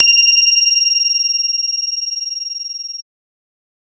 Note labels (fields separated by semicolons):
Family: bass; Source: synthesizer; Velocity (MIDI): 127; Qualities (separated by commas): bright